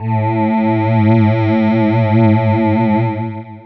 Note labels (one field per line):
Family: voice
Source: synthesizer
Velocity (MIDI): 25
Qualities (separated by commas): distorted, long release